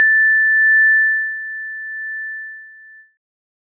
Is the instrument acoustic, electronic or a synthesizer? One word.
electronic